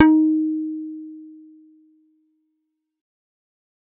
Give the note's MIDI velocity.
100